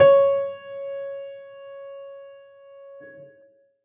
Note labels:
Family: keyboard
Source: acoustic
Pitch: C#5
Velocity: 75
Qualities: reverb

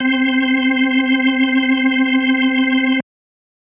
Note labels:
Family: organ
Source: electronic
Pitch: C4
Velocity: 75

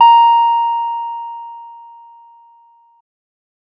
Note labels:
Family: bass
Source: synthesizer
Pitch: A#5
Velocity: 100

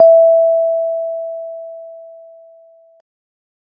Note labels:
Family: keyboard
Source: electronic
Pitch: E5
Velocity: 50

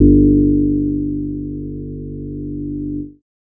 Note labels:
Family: bass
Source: synthesizer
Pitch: G1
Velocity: 50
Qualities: dark

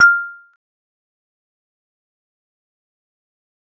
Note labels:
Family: mallet percussion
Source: acoustic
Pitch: F6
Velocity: 25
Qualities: fast decay, percussive

